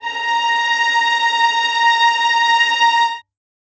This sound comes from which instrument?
acoustic string instrument